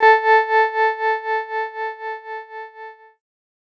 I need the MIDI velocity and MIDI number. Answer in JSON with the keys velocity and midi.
{"velocity": 75, "midi": 69}